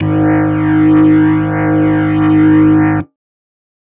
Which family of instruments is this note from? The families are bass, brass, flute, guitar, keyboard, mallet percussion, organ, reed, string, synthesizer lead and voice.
organ